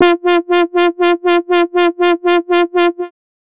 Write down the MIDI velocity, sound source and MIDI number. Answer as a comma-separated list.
50, synthesizer, 65